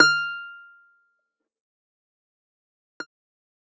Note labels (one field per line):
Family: guitar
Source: electronic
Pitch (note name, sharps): F6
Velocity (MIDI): 100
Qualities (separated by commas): fast decay, percussive